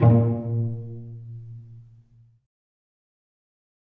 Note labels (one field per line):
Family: string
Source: acoustic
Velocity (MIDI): 127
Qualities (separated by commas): dark, fast decay, reverb